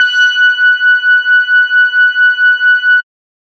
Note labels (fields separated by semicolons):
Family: bass; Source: synthesizer; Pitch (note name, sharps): F#6; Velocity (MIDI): 25